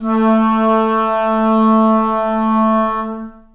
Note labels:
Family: reed; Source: acoustic; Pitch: A3; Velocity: 50; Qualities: long release, reverb

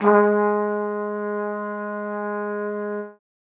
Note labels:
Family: brass; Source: acoustic; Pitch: G#3; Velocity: 25; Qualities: reverb

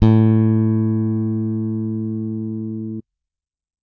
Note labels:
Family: bass; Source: electronic; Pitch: A2; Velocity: 100

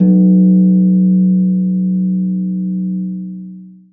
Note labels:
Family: string; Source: acoustic; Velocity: 25; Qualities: long release, reverb

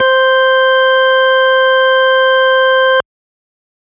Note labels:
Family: organ; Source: electronic; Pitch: C5; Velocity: 127

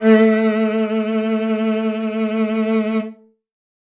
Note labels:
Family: string; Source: acoustic; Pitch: A3; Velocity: 127; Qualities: reverb

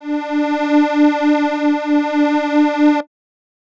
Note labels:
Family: reed; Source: acoustic; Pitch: D4; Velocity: 25

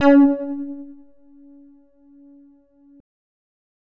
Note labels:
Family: bass; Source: synthesizer; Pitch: C#4; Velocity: 75; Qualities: distorted

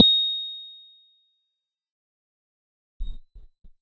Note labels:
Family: keyboard; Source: electronic; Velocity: 100; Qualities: fast decay

